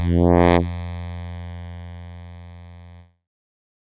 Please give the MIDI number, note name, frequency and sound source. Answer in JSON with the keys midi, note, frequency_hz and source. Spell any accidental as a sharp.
{"midi": 41, "note": "F2", "frequency_hz": 87.31, "source": "synthesizer"}